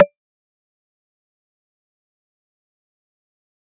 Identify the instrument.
electronic mallet percussion instrument